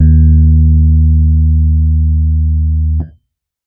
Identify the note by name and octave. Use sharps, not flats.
D#2